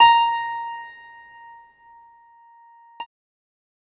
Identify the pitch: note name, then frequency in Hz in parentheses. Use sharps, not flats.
A#5 (932.3 Hz)